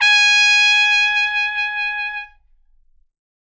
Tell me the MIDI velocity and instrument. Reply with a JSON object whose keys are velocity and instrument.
{"velocity": 127, "instrument": "acoustic brass instrument"}